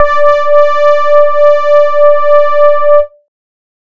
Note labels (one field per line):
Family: bass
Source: synthesizer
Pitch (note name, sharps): D5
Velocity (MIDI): 50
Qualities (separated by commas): distorted